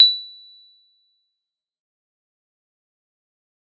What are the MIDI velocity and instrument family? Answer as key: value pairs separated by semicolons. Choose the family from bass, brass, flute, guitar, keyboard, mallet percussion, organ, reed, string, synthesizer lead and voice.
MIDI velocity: 75; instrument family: keyboard